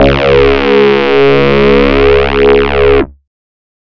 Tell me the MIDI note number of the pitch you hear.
37